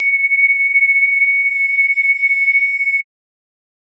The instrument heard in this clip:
electronic mallet percussion instrument